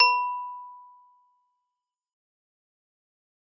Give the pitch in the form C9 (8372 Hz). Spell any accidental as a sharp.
B5 (987.8 Hz)